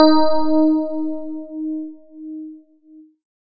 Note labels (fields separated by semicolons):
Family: keyboard; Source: electronic; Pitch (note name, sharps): D#4; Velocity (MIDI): 127